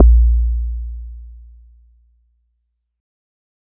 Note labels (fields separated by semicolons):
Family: mallet percussion; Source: acoustic; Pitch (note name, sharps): A#1; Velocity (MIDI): 50